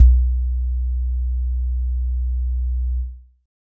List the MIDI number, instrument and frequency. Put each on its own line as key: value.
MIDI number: 35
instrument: electronic keyboard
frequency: 61.74 Hz